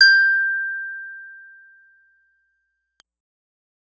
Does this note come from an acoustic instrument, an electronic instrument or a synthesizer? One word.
electronic